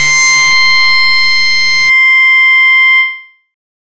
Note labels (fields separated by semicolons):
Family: bass; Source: synthesizer; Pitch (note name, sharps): C6; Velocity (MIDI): 127; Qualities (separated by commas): bright, distorted